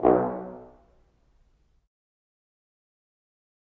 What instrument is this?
acoustic brass instrument